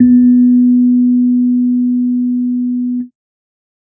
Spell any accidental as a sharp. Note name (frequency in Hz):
B3 (246.9 Hz)